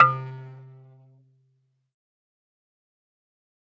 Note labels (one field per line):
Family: mallet percussion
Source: acoustic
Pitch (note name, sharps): C3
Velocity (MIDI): 25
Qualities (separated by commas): fast decay, percussive, reverb